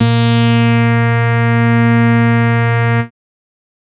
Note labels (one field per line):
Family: bass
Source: synthesizer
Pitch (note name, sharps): A#2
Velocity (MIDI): 100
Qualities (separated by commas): bright, distorted